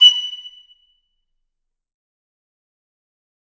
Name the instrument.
acoustic reed instrument